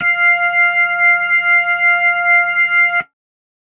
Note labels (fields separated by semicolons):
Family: organ; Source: electronic; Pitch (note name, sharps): F5; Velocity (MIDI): 25